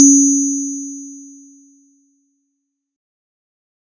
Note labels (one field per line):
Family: mallet percussion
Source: acoustic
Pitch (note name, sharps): C#4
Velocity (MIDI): 75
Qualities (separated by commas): bright